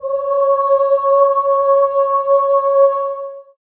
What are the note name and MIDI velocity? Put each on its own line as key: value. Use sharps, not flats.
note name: C#5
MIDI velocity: 25